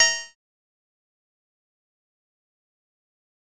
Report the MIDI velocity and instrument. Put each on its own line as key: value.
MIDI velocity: 100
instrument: synthesizer bass